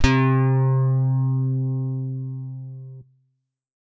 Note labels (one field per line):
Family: guitar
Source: electronic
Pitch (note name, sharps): C3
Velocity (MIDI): 100